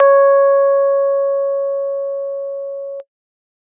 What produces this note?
electronic keyboard